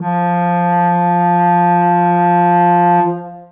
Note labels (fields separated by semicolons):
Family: flute; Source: acoustic; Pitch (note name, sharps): F3; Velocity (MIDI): 127; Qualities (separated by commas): long release, reverb